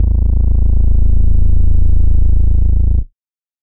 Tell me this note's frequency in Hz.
27.5 Hz